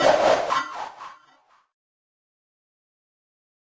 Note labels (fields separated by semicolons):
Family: keyboard; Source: electronic; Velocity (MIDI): 100; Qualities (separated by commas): fast decay, non-linear envelope